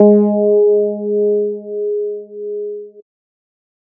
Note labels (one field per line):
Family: bass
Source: synthesizer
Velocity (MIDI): 100